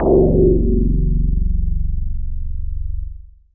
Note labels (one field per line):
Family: synthesizer lead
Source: synthesizer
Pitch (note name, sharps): F#0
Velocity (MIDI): 25